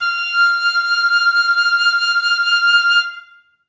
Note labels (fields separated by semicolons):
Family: flute; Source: acoustic; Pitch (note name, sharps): F6; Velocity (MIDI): 127; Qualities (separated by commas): reverb